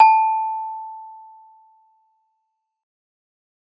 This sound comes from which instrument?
acoustic mallet percussion instrument